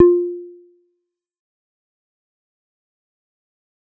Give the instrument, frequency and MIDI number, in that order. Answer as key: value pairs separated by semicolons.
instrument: synthesizer bass; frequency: 349.2 Hz; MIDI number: 65